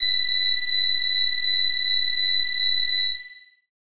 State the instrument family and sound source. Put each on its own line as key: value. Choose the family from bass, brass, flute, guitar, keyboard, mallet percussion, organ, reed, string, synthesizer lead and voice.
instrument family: bass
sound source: synthesizer